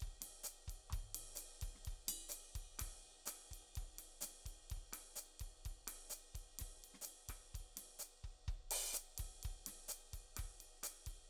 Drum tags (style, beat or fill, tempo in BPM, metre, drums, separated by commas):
bossa nova, beat, 127 BPM, 4/4, ride, ride bell, open hi-hat, hi-hat pedal, snare, cross-stick, mid tom, kick